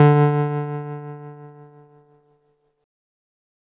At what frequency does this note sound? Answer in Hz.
146.8 Hz